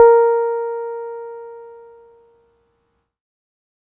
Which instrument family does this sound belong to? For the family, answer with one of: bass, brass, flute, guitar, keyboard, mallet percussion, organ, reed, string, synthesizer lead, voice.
keyboard